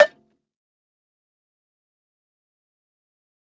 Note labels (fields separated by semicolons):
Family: mallet percussion; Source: acoustic; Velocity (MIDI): 127; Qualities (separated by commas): fast decay, percussive, reverb